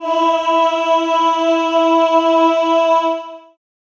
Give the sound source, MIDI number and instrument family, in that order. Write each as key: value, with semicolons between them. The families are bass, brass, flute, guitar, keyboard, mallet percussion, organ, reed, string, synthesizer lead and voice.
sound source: acoustic; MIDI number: 64; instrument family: voice